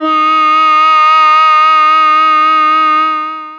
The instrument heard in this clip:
synthesizer voice